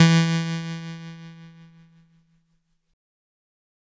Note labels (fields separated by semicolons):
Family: keyboard; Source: electronic; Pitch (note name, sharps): E3; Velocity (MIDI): 75; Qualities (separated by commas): bright, distorted